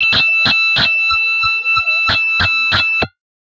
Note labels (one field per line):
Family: guitar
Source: synthesizer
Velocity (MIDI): 75